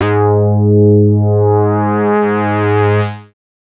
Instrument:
synthesizer bass